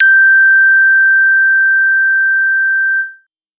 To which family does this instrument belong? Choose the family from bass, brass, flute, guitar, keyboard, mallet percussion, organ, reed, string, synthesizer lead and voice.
bass